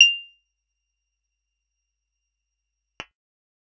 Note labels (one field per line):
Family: guitar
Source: acoustic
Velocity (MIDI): 25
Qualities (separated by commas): fast decay, percussive